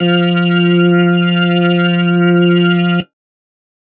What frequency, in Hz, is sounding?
174.6 Hz